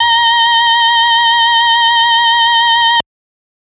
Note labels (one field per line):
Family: organ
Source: electronic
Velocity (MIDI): 127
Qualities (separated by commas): multiphonic